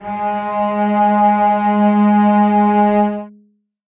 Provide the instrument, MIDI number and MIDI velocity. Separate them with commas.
acoustic string instrument, 56, 50